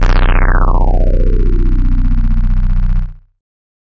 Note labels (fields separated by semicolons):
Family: bass; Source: synthesizer; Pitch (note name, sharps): B-1; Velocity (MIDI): 100; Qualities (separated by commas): bright, distorted, non-linear envelope